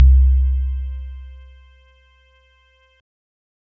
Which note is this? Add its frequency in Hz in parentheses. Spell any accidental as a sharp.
C2 (65.41 Hz)